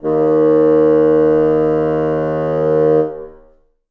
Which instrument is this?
acoustic reed instrument